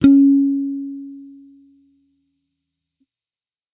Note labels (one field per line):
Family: bass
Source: electronic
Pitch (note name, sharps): C#4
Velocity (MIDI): 100